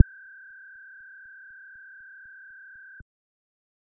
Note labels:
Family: bass; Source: synthesizer; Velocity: 25; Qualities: dark, percussive

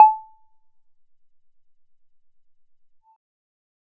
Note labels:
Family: bass; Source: synthesizer; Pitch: A5; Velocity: 25; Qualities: percussive

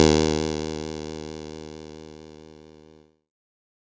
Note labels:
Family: keyboard; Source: electronic; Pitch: D#2; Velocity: 50; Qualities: bright

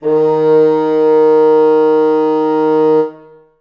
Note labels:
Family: reed; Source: acoustic; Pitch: D#3; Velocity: 127; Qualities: reverb

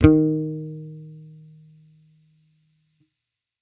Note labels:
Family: bass; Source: electronic; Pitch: D#3; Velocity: 50

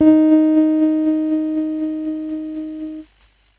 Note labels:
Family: keyboard; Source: electronic; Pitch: D#4; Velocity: 25; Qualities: distorted, tempo-synced

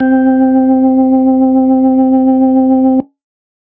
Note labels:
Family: organ; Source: electronic; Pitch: C4; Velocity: 75

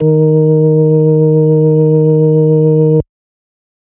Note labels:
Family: organ; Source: electronic; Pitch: D#3; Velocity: 25

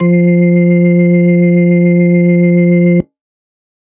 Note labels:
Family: organ; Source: electronic; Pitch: F3; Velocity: 75

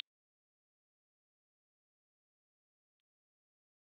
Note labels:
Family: keyboard; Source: electronic; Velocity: 127; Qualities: fast decay, percussive

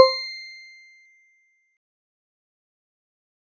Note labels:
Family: mallet percussion; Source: acoustic; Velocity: 25; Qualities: fast decay, percussive

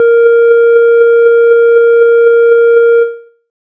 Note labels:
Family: bass; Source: synthesizer; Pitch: A#4; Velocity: 100

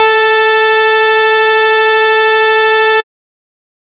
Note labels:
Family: bass; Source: synthesizer; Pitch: A4; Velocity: 75; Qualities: bright, distorted

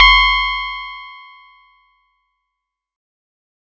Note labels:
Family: mallet percussion; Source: acoustic; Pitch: F#1; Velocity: 127; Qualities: bright, fast decay

